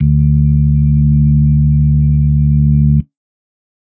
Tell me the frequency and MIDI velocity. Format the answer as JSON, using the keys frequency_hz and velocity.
{"frequency_hz": 73.42, "velocity": 25}